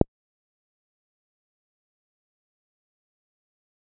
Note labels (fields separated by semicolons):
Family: guitar; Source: electronic; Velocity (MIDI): 75; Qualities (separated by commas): fast decay, percussive